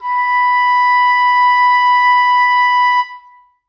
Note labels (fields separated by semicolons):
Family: reed; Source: acoustic; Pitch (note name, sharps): B5; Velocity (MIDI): 50; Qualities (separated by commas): reverb